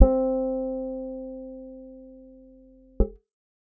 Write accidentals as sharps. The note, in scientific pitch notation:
C4